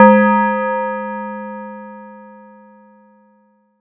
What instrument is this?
acoustic mallet percussion instrument